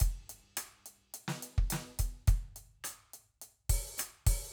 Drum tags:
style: rock; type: beat; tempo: 105 BPM; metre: 4/4; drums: closed hi-hat, open hi-hat, hi-hat pedal, snare, cross-stick, kick

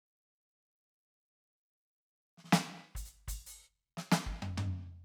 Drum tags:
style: funk; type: fill; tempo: 95 BPM; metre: 4/4; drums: closed hi-hat, hi-hat pedal, snare, high tom, kick

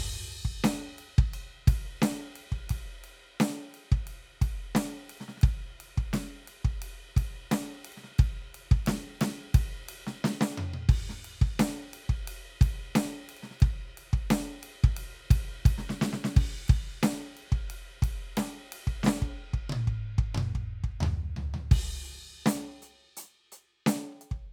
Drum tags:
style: rock; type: beat; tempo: 88 BPM; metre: 4/4; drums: crash, ride, ride bell, closed hi-hat, open hi-hat, hi-hat pedal, snare, high tom, mid tom, floor tom, kick

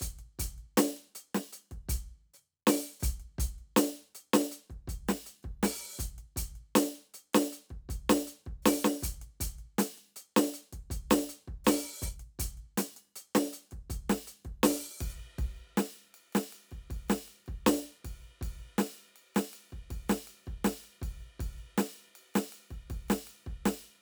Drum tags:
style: funk; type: beat; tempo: 80 BPM; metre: 4/4; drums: ride, closed hi-hat, open hi-hat, hi-hat pedal, snare, kick

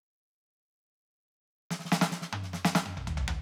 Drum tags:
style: hip-hop; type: fill; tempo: 70 BPM; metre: 4/4; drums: snare, high tom, mid tom, floor tom

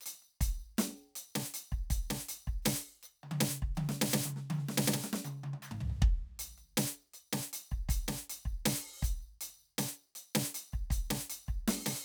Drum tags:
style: funk; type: beat; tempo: 80 BPM; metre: 4/4; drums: closed hi-hat, hi-hat pedal, percussion, snare, high tom, mid tom, floor tom, kick

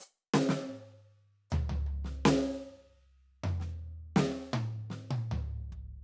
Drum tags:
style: country; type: fill; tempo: 78 BPM; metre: 4/4; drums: hi-hat pedal, snare, high tom, mid tom, floor tom, kick

